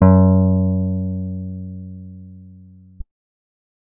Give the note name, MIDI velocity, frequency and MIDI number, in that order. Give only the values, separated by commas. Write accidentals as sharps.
F#2, 25, 92.5 Hz, 42